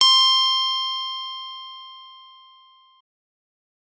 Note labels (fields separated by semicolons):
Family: keyboard; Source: electronic; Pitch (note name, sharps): C6; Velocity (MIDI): 100; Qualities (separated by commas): distorted